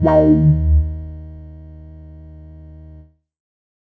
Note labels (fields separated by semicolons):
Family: bass; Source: synthesizer; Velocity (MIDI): 25; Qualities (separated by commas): distorted, non-linear envelope